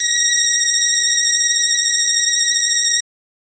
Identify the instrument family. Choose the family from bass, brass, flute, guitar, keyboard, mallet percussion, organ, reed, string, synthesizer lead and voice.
reed